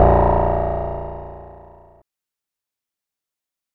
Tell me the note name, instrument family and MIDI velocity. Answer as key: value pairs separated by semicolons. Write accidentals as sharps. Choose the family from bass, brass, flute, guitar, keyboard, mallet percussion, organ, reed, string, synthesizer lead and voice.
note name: A#0; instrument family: guitar; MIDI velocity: 127